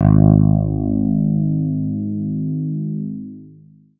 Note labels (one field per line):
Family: guitar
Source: electronic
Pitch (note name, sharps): G#1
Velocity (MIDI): 25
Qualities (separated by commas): long release